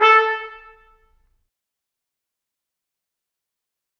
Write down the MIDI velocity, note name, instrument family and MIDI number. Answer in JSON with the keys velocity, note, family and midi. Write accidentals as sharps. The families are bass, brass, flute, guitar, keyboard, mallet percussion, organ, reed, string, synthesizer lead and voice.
{"velocity": 75, "note": "A4", "family": "brass", "midi": 69}